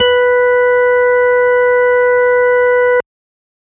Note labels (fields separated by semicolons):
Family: organ; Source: electronic; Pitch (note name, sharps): B4; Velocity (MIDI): 50